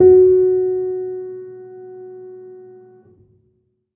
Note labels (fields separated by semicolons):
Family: keyboard; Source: acoustic; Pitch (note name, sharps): F#4; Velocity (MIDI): 25; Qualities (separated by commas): reverb